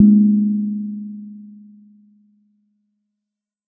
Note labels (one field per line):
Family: mallet percussion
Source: acoustic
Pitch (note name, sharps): G#3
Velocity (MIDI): 25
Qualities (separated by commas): dark, reverb